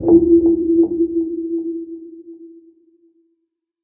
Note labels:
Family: synthesizer lead; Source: synthesizer; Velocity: 50; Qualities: non-linear envelope, reverb

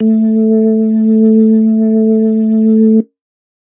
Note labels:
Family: organ; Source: electronic; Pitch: A3; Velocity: 50; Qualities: dark

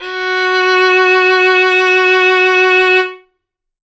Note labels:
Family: string; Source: acoustic; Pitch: F#4; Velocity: 25; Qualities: bright, reverb

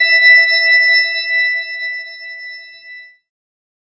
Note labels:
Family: keyboard; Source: synthesizer; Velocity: 75; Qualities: bright

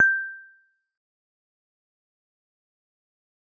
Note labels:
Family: mallet percussion; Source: acoustic; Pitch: G6; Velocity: 75; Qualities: fast decay, percussive

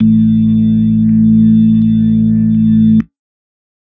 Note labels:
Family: organ; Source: electronic; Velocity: 25

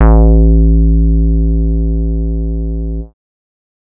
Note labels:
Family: bass; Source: synthesizer; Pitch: A1; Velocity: 100; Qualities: dark

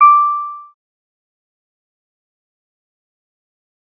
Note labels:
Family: bass; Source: synthesizer; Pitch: D6; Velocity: 25; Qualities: fast decay, percussive

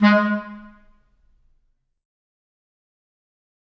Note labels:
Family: reed; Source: acoustic; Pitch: G#3; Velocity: 75; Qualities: fast decay, percussive, reverb

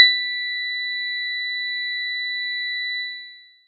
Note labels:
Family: mallet percussion; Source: acoustic; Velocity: 25

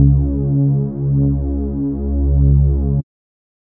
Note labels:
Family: bass; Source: synthesizer; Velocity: 25; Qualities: dark

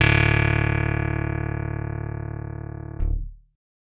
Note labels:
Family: guitar; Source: electronic; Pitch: D1; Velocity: 100; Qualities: reverb

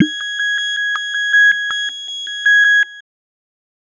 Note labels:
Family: bass; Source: synthesizer; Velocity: 127; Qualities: bright, tempo-synced

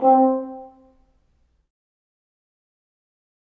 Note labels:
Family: brass; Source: acoustic; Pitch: C4; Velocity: 25; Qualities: dark, fast decay, percussive, reverb

